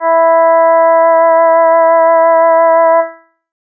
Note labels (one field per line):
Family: reed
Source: synthesizer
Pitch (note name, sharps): E4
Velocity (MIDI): 127